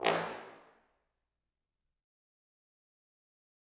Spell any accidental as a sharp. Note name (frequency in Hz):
A1 (55 Hz)